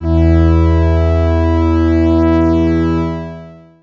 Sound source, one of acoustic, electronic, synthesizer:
electronic